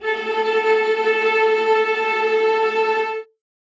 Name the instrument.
acoustic string instrument